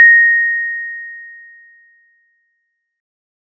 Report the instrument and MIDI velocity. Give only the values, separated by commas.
acoustic mallet percussion instrument, 50